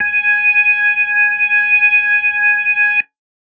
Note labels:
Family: organ; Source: electronic; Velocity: 127

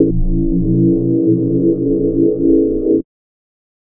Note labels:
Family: mallet percussion; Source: electronic; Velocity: 75; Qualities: multiphonic, non-linear envelope

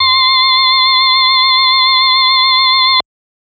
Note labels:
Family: organ; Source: electronic; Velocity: 50; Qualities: bright, multiphonic

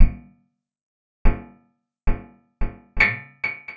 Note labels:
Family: guitar; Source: acoustic; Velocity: 75; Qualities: percussive, reverb

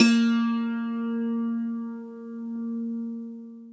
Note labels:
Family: guitar; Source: acoustic; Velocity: 25; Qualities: bright, long release, reverb

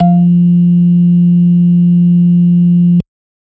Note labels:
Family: organ; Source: electronic; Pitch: F3; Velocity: 75

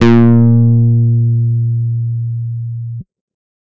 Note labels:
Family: guitar; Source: electronic; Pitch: A#2; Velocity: 25; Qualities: distorted

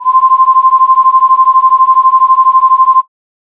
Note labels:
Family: flute; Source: synthesizer; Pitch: C6; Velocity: 50

